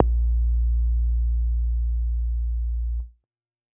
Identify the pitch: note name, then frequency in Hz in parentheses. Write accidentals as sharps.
A#1 (58.27 Hz)